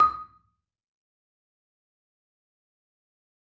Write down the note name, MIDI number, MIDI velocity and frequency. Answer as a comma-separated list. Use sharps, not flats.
D#6, 87, 100, 1245 Hz